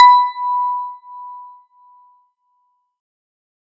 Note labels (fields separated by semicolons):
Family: guitar; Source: synthesizer; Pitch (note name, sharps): B5; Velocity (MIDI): 25